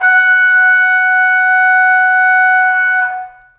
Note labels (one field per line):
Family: brass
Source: acoustic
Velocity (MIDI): 25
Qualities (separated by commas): long release, reverb